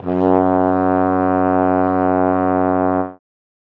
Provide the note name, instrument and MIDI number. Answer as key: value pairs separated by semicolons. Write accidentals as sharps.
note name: F#2; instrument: acoustic brass instrument; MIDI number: 42